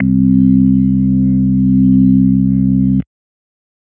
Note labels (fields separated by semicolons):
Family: organ; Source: electronic; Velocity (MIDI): 75